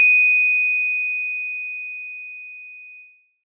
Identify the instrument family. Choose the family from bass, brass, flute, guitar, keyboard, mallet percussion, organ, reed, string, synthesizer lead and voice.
mallet percussion